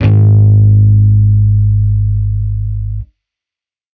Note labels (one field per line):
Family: bass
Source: electronic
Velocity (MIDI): 127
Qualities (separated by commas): distorted